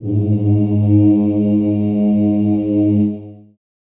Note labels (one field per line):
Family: voice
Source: acoustic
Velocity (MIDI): 25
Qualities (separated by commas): long release, reverb